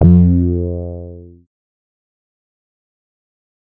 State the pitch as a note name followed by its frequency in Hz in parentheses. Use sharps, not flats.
F2 (87.31 Hz)